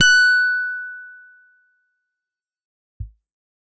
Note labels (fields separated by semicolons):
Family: guitar; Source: electronic; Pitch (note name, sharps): F#6; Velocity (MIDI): 50; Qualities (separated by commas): bright, distorted, fast decay